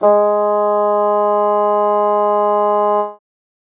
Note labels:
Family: reed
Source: acoustic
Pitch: G#3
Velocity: 100

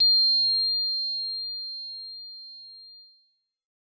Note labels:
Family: bass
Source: synthesizer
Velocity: 127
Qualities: bright, distorted

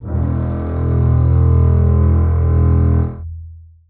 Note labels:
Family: string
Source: acoustic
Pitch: E1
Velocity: 127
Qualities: long release, reverb

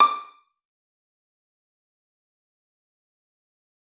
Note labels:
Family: string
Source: acoustic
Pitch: D6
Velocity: 127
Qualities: fast decay, percussive, reverb

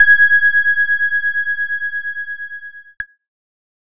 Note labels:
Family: keyboard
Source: electronic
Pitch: G#6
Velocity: 50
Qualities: distorted

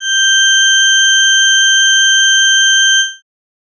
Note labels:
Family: organ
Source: electronic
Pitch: G6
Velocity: 75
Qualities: bright

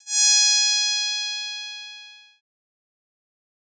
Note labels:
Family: bass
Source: synthesizer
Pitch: G#5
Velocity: 100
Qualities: bright, distorted, fast decay

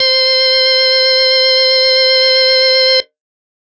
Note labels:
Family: organ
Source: electronic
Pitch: C5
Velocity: 127

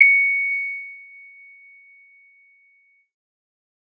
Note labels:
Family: keyboard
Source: electronic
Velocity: 75

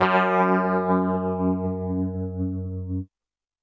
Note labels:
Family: keyboard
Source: electronic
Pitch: F#2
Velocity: 127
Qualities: distorted

